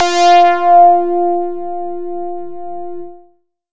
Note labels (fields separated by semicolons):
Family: bass; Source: synthesizer; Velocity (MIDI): 75; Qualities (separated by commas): bright, distorted